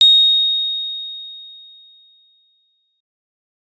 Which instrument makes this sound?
electronic keyboard